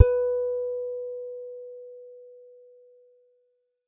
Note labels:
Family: guitar; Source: acoustic; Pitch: B4; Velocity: 75; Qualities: dark

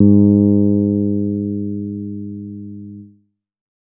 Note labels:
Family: bass; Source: synthesizer; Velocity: 100

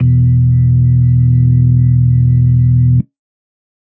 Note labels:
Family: organ; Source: electronic; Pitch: E1; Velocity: 75; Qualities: dark

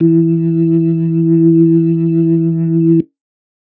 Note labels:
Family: organ; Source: electronic; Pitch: E3; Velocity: 75; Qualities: dark

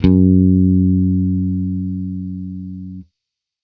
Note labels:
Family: bass; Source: electronic; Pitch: F#2; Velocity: 75; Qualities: distorted

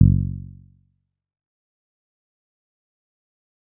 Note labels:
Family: bass; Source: synthesizer; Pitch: F#1; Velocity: 25; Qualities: dark, fast decay, percussive

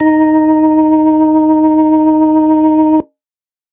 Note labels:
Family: organ; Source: electronic; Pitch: D#4; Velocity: 50

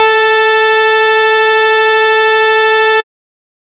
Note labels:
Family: bass; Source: synthesizer; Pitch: A4; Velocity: 50; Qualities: bright, distorted

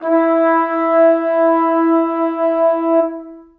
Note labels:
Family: brass; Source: acoustic; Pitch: E4; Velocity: 25; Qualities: long release, reverb

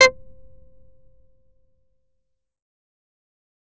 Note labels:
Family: bass; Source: synthesizer; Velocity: 25; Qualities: distorted, fast decay, percussive

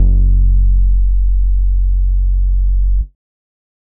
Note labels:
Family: bass; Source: synthesizer; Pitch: F#1; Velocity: 50

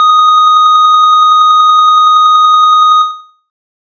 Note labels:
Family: bass; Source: synthesizer; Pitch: D#6; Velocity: 75

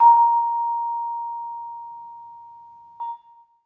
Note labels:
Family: mallet percussion; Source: acoustic; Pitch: A#5; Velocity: 75; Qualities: reverb

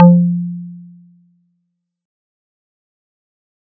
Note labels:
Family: mallet percussion; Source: acoustic; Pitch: F3; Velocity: 75; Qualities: fast decay

